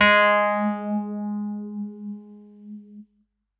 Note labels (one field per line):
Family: keyboard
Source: electronic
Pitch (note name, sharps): G#3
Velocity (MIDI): 127